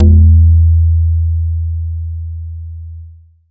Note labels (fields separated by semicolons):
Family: bass; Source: synthesizer; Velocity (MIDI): 127; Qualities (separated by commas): dark, distorted